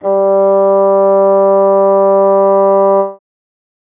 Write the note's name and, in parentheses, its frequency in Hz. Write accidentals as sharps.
G3 (196 Hz)